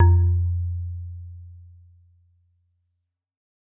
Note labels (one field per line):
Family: mallet percussion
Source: acoustic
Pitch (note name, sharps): F2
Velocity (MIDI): 75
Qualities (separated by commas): dark, reverb